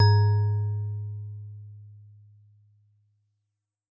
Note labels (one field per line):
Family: mallet percussion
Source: acoustic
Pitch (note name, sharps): G#2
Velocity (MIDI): 100